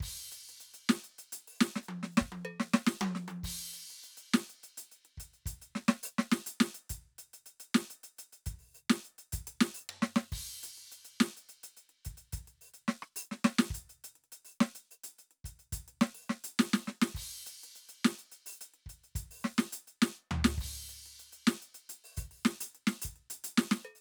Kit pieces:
crash, closed hi-hat, open hi-hat, hi-hat pedal, percussion, snare, cross-stick, high tom, floor tom and kick